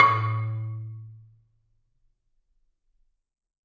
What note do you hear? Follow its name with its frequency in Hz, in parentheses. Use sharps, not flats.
A2 (110 Hz)